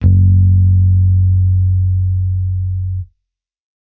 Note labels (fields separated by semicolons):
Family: bass; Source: electronic; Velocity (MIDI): 75